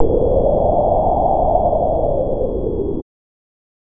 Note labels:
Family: bass; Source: synthesizer; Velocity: 127; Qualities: distorted

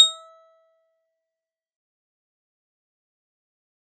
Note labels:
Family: mallet percussion; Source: acoustic; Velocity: 50; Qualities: bright, fast decay, percussive

